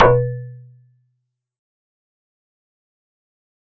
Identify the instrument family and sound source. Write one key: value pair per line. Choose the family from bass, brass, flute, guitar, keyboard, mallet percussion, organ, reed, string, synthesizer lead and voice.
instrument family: mallet percussion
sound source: electronic